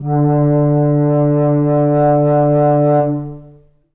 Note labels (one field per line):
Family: flute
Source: acoustic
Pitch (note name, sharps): D3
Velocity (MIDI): 100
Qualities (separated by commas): long release, reverb